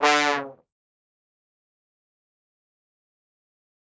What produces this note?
acoustic brass instrument